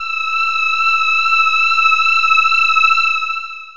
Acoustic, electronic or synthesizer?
synthesizer